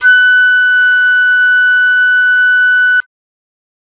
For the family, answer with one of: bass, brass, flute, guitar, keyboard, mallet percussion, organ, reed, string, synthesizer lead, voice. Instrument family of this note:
flute